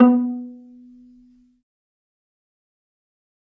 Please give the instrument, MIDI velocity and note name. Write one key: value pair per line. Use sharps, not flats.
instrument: acoustic string instrument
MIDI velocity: 127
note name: B3